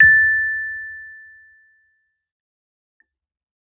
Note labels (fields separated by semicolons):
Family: keyboard; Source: electronic; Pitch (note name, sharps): A6; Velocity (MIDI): 100; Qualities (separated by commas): fast decay